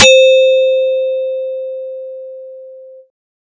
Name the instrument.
synthesizer bass